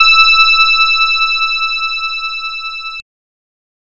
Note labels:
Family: bass; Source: synthesizer; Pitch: E6; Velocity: 50; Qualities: bright, distorted, multiphonic

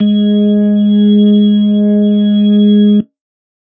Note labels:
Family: organ; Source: electronic; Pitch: G#3; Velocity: 127

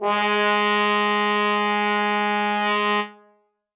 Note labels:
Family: brass; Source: acoustic; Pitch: G#3; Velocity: 127; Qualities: reverb

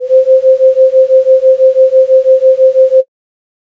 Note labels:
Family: flute; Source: synthesizer; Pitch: C5; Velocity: 25

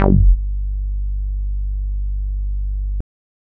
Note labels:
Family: bass; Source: synthesizer; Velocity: 25; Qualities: distorted

